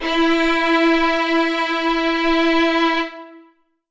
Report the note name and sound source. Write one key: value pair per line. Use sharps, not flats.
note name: E4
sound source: acoustic